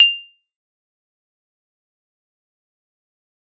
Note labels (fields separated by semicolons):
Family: mallet percussion; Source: acoustic; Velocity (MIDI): 75; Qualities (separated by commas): bright, fast decay, percussive